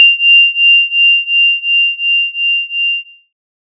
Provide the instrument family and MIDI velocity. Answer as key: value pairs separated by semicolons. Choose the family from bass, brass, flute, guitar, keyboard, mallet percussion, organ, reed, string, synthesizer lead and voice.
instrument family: synthesizer lead; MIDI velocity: 75